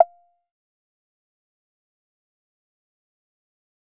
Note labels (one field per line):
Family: bass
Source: synthesizer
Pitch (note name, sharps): F5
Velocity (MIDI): 75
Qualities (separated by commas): fast decay, percussive